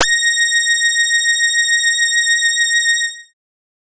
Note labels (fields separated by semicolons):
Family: bass; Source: synthesizer; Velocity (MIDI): 25; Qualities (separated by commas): multiphonic